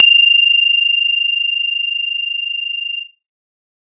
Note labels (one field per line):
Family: synthesizer lead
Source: synthesizer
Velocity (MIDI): 100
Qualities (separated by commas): distorted